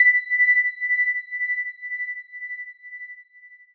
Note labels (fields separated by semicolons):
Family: mallet percussion; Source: electronic; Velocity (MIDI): 100; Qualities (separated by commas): bright, long release